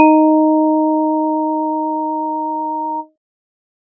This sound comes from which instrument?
electronic organ